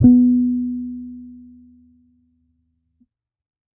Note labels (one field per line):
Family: bass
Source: electronic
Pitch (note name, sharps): B3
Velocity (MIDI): 50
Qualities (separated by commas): dark